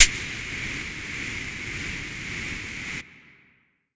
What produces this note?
acoustic flute